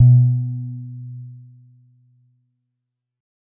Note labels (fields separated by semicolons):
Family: mallet percussion; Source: acoustic; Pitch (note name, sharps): B2; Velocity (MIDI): 50; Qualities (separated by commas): dark